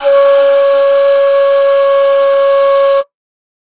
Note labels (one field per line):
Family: flute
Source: acoustic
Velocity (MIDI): 25